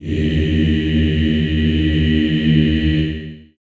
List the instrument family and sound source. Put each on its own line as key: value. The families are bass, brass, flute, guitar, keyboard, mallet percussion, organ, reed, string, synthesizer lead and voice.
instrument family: voice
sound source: acoustic